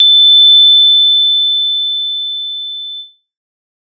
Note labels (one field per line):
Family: mallet percussion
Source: acoustic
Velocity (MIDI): 127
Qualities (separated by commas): bright